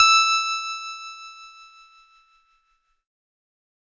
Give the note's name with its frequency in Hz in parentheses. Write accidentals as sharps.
E6 (1319 Hz)